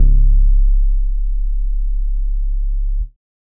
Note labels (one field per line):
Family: bass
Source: synthesizer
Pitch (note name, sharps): C#1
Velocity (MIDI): 25